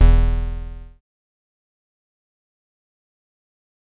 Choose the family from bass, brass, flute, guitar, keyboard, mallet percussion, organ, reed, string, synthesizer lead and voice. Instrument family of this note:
bass